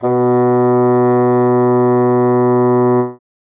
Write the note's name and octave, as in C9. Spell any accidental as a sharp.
B2